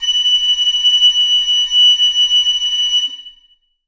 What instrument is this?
acoustic flute